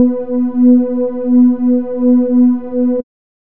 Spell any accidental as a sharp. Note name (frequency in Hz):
B3 (246.9 Hz)